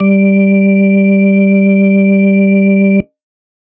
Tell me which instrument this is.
electronic organ